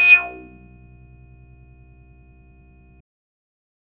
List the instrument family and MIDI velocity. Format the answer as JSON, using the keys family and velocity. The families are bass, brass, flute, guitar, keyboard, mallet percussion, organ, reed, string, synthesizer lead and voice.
{"family": "bass", "velocity": 100}